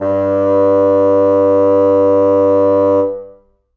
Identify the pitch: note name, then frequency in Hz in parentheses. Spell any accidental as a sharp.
G2 (98 Hz)